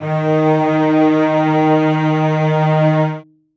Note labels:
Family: string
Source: acoustic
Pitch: D#3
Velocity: 100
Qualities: reverb

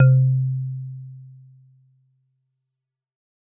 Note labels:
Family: mallet percussion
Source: acoustic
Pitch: C3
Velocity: 75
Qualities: fast decay

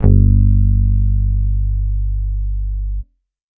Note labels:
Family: bass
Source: electronic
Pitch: G1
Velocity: 75

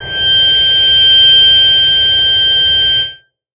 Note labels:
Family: bass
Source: synthesizer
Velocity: 50

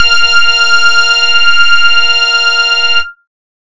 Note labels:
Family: bass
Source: synthesizer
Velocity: 127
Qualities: bright, distorted

